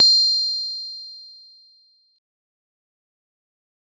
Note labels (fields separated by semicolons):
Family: mallet percussion; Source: acoustic; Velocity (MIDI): 100; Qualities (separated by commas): fast decay, reverb